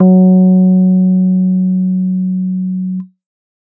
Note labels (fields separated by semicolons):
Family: keyboard; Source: electronic; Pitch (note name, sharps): F#3; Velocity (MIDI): 75; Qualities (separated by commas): dark